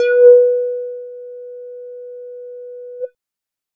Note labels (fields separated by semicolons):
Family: bass; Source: synthesizer; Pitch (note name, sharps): B4; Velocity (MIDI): 50; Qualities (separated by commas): dark, distorted